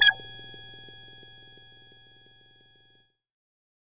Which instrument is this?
synthesizer bass